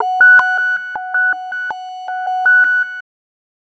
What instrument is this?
synthesizer bass